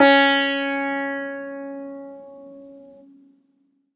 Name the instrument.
acoustic guitar